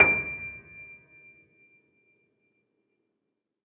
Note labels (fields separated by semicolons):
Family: keyboard; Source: acoustic; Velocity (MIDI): 75; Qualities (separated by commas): reverb